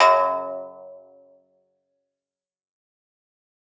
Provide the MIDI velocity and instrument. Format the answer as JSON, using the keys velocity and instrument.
{"velocity": 75, "instrument": "acoustic guitar"}